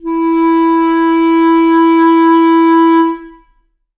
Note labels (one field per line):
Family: reed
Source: acoustic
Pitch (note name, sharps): E4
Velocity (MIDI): 75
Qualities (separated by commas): reverb